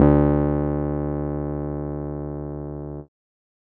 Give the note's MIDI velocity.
127